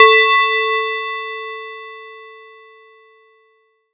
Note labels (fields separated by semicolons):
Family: mallet percussion; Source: acoustic; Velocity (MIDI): 100; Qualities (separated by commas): multiphonic